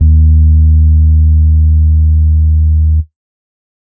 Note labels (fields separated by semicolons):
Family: keyboard; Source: electronic; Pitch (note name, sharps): D#2; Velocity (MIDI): 25; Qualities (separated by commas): dark